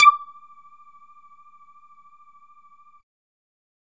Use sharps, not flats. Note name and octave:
D6